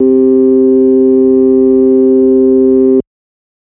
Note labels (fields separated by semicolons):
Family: organ; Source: electronic; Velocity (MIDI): 127; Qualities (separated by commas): dark